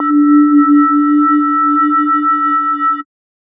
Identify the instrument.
synthesizer mallet percussion instrument